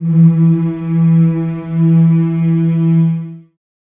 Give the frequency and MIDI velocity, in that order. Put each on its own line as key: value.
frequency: 164.8 Hz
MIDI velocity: 75